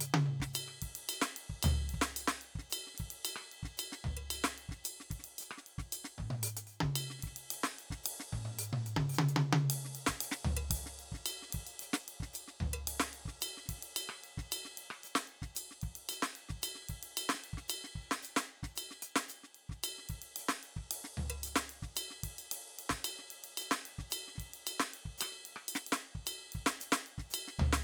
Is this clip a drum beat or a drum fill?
beat